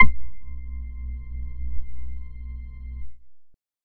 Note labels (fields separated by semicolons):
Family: bass; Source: synthesizer; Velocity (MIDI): 25; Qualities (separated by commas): distorted, long release